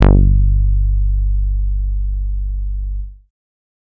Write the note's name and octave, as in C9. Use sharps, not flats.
G1